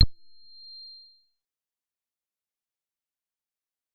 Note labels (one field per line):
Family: bass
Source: synthesizer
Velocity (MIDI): 75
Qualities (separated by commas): fast decay, percussive